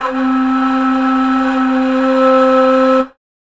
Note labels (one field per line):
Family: flute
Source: acoustic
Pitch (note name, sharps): C4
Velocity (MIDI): 25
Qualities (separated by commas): multiphonic